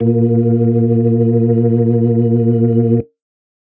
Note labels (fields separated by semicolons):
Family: organ; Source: electronic; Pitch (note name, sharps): A#2; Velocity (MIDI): 50